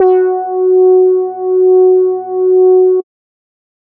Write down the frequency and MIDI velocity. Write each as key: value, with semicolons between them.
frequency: 370 Hz; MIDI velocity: 75